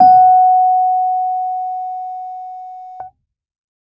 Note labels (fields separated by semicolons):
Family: keyboard; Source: electronic; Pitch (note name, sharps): F#5; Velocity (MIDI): 25